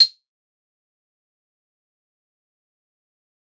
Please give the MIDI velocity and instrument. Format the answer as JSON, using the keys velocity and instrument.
{"velocity": 50, "instrument": "acoustic guitar"}